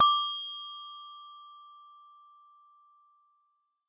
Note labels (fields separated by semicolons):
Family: mallet percussion; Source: acoustic; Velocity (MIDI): 75; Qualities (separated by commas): bright, percussive